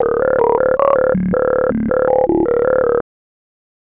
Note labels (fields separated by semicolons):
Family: bass; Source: synthesizer; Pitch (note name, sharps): D1; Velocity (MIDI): 25; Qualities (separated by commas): tempo-synced